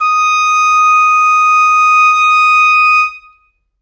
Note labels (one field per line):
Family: reed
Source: acoustic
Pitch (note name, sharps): D#6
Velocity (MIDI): 127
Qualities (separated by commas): reverb